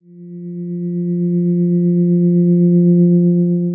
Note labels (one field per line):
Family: guitar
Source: electronic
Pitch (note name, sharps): F3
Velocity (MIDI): 25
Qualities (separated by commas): dark, long release